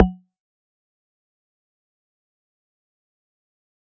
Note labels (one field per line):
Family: mallet percussion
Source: electronic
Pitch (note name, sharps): F#3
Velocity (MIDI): 50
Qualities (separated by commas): fast decay, percussive